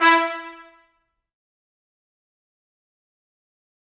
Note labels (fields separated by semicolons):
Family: brass; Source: acoustic; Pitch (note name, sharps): E4; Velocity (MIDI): 127; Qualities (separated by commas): bright, fast decay, percussive, reverb